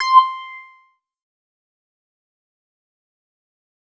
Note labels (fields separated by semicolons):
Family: bass; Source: synthesizer; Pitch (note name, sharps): C6; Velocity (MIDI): 50; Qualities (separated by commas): distorted, fast decay, percussive